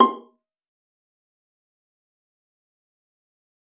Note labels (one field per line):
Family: string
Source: acoustic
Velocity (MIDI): 25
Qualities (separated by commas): fast decay, percussive, reverb